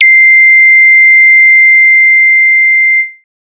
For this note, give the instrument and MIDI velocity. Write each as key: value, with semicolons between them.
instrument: synthesizer bass; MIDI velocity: 100